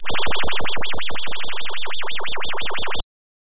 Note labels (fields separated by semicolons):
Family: voice; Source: synthesizer; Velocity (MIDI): 127; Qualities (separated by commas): bright